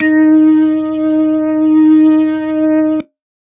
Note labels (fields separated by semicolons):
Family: organ; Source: electronic; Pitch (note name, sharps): D#4; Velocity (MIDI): 127